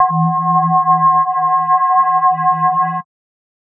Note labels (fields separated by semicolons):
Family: mallet percussion; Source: electronic; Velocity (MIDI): 50; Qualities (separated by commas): multiphonic, non-linear envelope